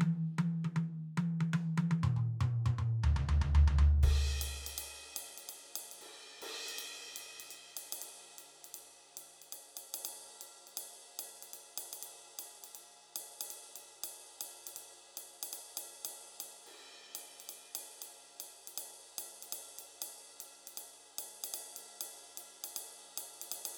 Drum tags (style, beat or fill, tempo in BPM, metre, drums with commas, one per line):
jazz
beat
120 BPM
4/4
ride, ride bell, high tom, mid tom, floor tom, kick